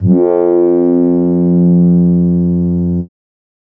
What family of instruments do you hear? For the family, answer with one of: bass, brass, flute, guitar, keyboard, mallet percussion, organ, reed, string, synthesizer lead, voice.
keyboard